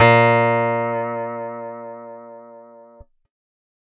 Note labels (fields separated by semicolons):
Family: guitar; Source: acoustic; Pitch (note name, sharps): A#2; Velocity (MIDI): 75